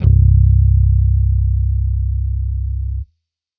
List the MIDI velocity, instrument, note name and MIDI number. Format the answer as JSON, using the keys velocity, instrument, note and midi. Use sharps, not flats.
{"velocity": 75, "instrument": "electronic bass", "note": "C1", "midi": 24}